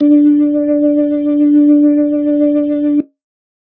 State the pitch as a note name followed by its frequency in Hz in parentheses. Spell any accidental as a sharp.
D4 (293.7 Hz)